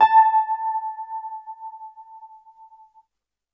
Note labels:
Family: keyboard; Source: electronic; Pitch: A5; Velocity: 100

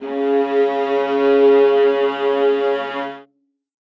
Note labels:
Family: string; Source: acoustic; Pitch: C#3; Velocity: 100; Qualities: reverb

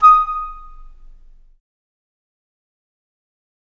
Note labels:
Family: flute; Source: acoustic; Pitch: D#6; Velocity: 25; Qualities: fast decay, reverb

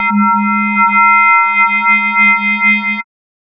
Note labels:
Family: mallet percussion; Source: synthesizer; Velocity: 75; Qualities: multiphonic, non-linear envelope

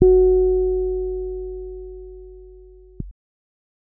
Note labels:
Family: keyboard; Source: electronic; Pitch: F#4; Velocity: 25; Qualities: dark

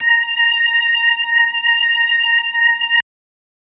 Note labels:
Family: organ; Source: electronic; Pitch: A#5; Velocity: 127

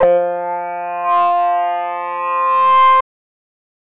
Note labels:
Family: voice; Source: synthesizer; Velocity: 127; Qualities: distorted

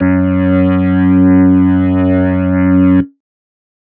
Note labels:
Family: organ; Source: electronic; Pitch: F#2; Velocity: 127

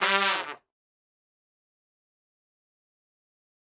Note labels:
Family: brass; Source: acoustic; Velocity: 127; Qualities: fast decay, reverb

